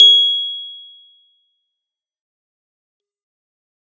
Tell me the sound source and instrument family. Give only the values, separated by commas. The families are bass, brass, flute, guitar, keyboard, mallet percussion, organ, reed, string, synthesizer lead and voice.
acoustic, keyboard